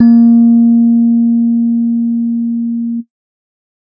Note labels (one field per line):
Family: keyboard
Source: electronic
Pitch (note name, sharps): A#3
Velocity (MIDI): 127